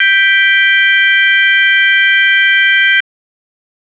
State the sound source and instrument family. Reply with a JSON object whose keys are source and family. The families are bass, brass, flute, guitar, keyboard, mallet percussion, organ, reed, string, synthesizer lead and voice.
{"source": "electronic", "family": "organ"}